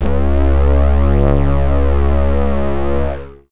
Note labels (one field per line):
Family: bass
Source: synthesizer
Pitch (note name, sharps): C#2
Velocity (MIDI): 25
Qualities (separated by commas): distorted